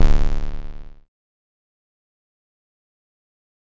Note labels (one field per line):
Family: bass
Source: synthesizer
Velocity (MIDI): 100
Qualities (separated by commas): bright, distorted, fast decay